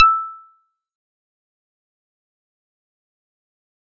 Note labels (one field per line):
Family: mallet percussion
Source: acoustic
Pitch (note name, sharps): E6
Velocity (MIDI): 127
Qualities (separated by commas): fast decay, percussive